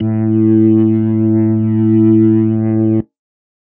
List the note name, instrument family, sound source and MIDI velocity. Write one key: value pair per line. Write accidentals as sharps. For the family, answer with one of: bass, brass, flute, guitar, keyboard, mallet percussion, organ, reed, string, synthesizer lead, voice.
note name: A2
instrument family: organ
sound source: electronic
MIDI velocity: 100